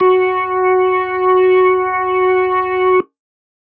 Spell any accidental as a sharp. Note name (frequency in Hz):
F#4 (370 Hz)